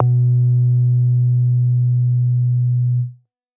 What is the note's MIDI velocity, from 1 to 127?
50